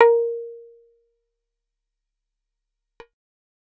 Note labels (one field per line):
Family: guitar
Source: acoustic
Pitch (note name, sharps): A#4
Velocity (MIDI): 50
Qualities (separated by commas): fast decay, percussive